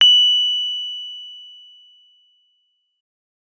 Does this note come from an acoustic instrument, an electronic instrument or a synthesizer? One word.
electronic